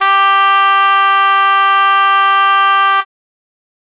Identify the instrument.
acoustic reed instrument